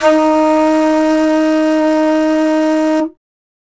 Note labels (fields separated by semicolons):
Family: flute; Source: acoustic; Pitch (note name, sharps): D#4; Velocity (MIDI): 100